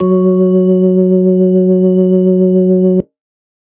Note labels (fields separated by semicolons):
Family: organ; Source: electronic; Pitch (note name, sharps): F#3; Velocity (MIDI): 25